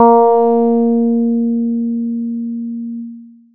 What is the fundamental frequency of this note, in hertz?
233.1 Hz